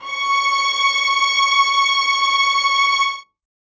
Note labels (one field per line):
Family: string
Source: acoustic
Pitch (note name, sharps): C#6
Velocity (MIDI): 50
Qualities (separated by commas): reverb